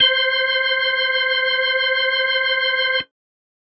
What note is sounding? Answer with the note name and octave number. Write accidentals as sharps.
C5